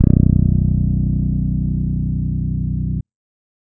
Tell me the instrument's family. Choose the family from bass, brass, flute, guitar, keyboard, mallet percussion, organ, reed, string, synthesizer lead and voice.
bass